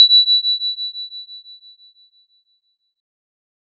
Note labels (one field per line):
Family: guitar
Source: synthesizer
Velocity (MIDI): 25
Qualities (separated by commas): bright